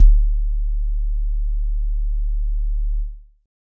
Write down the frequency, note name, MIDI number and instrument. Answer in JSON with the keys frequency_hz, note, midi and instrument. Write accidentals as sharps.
{"frequency_hz": 36.71, "note": "D1", "midi": 26, "instrument": "electronic keyboard"}